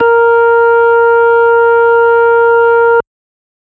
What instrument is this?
electronic organ